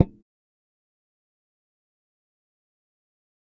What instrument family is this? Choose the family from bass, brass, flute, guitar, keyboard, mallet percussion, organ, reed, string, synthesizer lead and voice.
bass